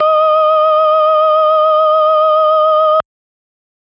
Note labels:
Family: organ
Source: electronic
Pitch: D#5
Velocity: 100

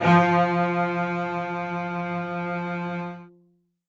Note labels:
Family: string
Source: acoustic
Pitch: F3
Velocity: 127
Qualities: reverb

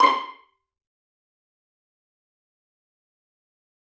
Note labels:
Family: string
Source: acoustic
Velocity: 75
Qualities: fast decay, percussive, reverb

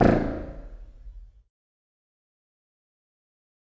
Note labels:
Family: reed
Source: acoustic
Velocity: 25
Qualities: fast decay, reverb

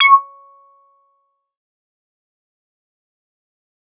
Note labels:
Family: bass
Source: synthesizer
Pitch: C#6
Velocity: 50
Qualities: distorted, fast decay, percussive

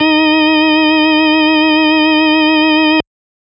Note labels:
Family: organ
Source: electronic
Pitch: D#4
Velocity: 25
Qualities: distorted

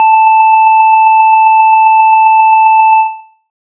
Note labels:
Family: bass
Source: synthesizer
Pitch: A5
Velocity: 75

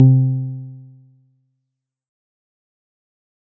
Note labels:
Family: guitar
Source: synthesizer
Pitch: C3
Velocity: 100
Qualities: dark, fast decay

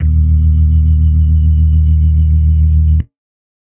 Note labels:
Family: organ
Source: electronic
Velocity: 25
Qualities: dark, reverb

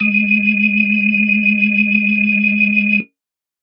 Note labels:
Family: organ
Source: electronic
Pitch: G#3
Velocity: 50

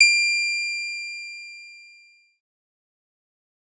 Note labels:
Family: bass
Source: synthesizer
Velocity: 25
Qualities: distorted, fast decay

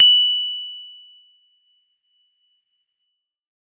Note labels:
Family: keyboard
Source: electronic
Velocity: 100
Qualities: bright

